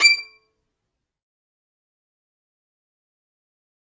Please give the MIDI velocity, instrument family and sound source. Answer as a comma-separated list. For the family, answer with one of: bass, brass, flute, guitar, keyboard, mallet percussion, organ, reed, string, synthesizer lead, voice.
127, string, acoustic